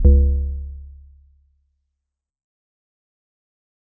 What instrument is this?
acoustic mallet percussion instrument